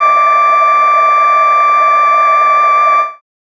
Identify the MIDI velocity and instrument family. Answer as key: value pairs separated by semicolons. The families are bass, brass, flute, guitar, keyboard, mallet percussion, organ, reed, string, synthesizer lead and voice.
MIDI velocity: 127; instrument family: voice